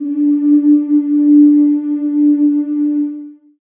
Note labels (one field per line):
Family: voice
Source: acoustic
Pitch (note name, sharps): D4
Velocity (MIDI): 127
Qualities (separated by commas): reverb